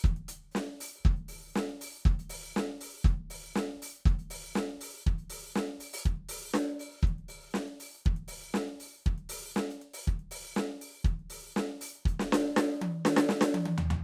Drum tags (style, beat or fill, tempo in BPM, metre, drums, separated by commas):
disco, beat, 120 BPM, 4/4, closed hi-hat, open hi-hat, hi-hat pedal, snare, high tom, floor tom, kick